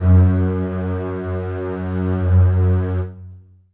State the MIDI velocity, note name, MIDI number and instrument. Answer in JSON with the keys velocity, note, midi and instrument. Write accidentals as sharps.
{"velocity": 127, "note": "F#2", "midi": 42, "instrument": "acoustic string instrument"}